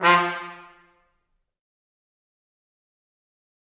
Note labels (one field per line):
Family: brass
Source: acoustic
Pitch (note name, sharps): F3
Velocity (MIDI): 127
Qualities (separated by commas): fast decay, percussive, reverb